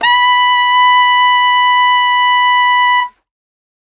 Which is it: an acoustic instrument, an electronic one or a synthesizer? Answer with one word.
acoustic